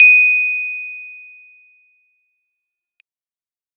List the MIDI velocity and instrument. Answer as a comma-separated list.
50, electronic keyboard